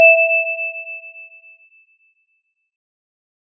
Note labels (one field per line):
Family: mallet percussion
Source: acoustic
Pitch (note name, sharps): E5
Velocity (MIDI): 25